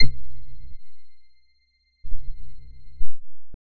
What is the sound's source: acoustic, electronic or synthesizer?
synthesizer